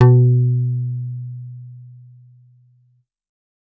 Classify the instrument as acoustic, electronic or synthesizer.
synthesizer